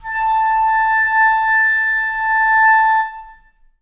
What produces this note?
acoustic reed instrument